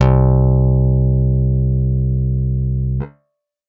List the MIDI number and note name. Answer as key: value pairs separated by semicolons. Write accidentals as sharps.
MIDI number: 36; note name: C2